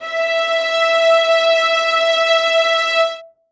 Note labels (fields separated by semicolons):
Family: string; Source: acoustic; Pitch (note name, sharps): E5; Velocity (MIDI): 50; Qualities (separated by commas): reverb